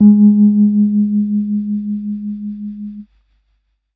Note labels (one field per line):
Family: keyboard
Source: electronic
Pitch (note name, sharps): G#3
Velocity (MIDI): 50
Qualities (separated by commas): dark